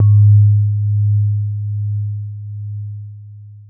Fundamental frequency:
103.8 Hz